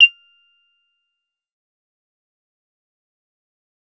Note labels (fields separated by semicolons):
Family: bass; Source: synthesizer; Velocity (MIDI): 50; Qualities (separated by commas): distorted, fast decay, percussive